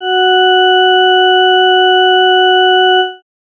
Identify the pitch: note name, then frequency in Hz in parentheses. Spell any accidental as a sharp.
F#4 (370 Hz)